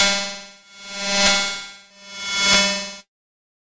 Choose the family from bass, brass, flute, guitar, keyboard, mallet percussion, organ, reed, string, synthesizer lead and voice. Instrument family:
guitar